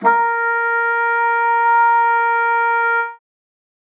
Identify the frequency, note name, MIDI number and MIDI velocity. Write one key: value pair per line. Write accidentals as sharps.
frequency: 466.2 Hz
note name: A#4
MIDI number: 70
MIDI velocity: 50